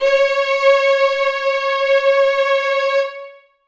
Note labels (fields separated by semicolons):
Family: string; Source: acoustic; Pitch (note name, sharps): C#5; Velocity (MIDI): 127; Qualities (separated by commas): reverb